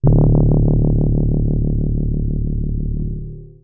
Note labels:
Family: keyboard; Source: electronic; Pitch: D1; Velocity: 25; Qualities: dark, distorted, long release

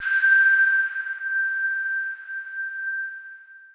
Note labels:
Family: mallet percussion; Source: electronic; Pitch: G6; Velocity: 25; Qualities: bright, long release, non-linear envelope

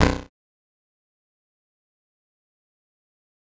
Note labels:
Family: bass; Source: synthesizer; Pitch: B0; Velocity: 50; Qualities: bright, distorted, fast decay, percussive

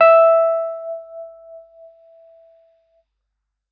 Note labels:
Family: keyboard; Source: electronic; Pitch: E5; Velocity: 100

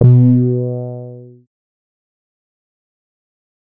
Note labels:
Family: bass; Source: synthesizer; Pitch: B2; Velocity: 25; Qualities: distorted, fast decay

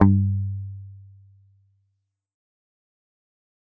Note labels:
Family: guitar; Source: electronic; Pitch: G2; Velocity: 127; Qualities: fast decay

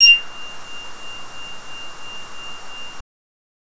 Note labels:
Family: bass; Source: synthesizer; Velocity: 75; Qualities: bright, distorted

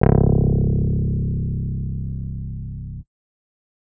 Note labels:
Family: keyboard; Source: electronic; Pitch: C1; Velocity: 75

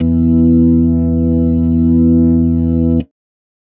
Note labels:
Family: organ; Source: electronic; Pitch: E2; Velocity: 127; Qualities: dark

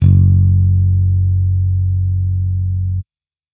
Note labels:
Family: bass; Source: electronic; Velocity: 75

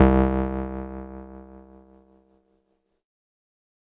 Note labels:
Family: keyboard; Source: electronic; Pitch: C2; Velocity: 127; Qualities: distorted

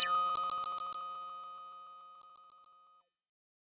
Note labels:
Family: bass; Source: synthesizer; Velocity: 75; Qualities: bright, distorted

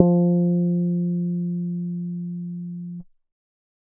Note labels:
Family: bass; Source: synthesizer; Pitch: F3; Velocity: 50; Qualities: dark, reverb

